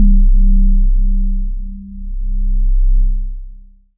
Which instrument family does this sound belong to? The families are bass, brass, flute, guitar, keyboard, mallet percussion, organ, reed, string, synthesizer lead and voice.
voice